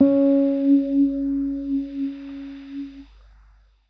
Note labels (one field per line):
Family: keyboard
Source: electronic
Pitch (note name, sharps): C#4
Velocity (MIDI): 25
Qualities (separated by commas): dark